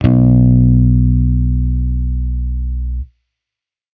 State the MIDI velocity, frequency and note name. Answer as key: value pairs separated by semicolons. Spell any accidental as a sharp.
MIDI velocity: 50; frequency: 61.74 Hz; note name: B1